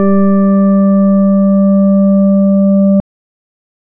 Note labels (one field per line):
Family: organ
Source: electronic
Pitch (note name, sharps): G3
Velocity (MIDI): 50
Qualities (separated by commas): dark